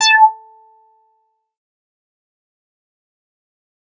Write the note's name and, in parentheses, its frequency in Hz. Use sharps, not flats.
A5 (880 Hz)